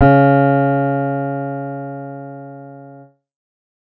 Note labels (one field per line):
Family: keyboard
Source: synthesizer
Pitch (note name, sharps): C#3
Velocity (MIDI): 75